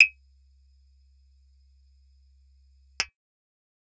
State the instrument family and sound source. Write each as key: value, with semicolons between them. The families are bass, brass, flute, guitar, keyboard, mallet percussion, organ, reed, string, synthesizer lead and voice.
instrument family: bass; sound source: synthesizer